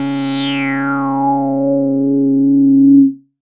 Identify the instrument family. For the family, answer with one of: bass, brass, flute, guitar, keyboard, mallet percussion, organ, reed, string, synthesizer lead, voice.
bass